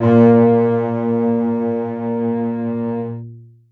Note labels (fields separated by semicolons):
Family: string; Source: acoustic; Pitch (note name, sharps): A#2; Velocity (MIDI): 127; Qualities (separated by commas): long release, reverb